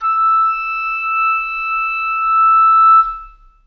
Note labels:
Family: reed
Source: acoustic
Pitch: E6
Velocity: 25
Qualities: long release, reverb

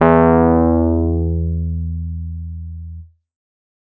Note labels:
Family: keyboard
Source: electronic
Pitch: E2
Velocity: 50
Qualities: distorted

